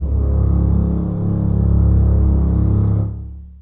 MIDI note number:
25